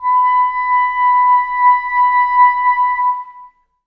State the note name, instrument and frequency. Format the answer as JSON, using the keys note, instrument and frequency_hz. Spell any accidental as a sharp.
{"note": "B5", "instrument": "acoustic reed instrument", "frequency_hz": 987.8}